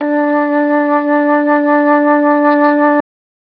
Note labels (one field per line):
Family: flute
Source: electronic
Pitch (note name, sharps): D4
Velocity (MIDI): 127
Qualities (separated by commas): dark